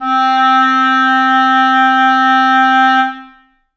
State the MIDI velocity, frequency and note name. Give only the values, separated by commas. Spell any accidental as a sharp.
127, 261.6 Hz, C4